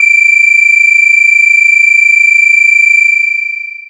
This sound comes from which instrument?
synthesizer bass